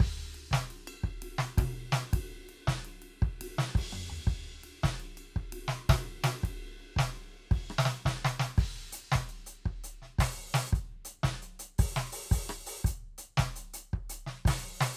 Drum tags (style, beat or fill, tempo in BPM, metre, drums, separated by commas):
rock shuffle, beat, 112 BPM, 4/4, crash, ride, ride bell, closed hi-hat, open hi-hat, hi-hat pedal, snare, cross-stick, high tom, mid tom, floor tom, kick